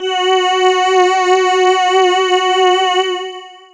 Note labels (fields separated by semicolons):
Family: voice; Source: synthesizer; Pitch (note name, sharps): F#4; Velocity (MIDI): 50; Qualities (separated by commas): distorted, long release